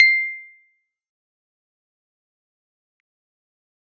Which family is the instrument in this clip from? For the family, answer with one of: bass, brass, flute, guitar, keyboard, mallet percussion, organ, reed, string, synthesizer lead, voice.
keyboard